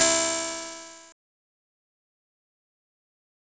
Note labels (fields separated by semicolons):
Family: guitar; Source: electronic; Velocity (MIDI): 127; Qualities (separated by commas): bright, distorted, fast decay